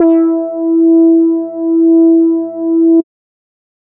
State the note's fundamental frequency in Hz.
329.6 Hz